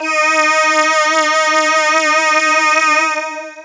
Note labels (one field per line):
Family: voice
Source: synthesizer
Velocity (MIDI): 127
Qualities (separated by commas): bright, distorted, long release